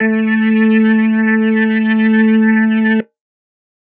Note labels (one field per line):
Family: organ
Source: electronic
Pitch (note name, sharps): A3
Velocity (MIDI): 50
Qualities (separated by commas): distorted